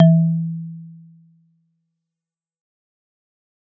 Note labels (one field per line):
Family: mallet percussion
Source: acoustic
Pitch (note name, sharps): E3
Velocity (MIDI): 100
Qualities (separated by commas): dark, fast decay